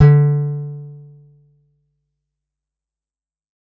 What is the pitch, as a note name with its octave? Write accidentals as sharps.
D3